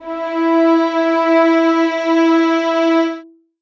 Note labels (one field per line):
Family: string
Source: acoustic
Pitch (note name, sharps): E4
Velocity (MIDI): 75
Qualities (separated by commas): reverb